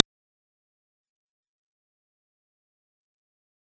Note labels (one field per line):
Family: bass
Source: synthesizer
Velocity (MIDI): 25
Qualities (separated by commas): fast decay, percussive